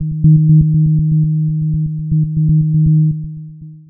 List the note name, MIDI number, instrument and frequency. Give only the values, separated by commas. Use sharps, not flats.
D#3, 51, synthesizer lead, 155.6 Hz